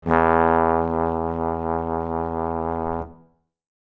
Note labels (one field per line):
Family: brass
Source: acoustic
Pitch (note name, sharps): E2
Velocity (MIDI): 25